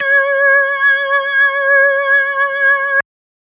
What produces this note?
electronic organ